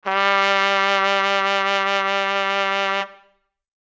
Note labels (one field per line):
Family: brass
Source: acoustic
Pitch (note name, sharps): G3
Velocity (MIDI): 100